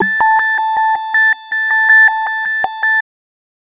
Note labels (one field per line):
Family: bass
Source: synthesizer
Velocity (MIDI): 100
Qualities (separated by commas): tempo-synced